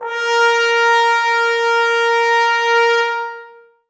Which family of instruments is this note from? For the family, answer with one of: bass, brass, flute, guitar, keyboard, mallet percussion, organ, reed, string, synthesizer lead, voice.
brass